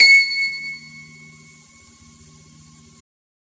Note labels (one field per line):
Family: keyboard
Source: electronic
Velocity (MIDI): 127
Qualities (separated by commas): bright